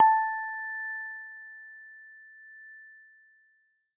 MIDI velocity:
100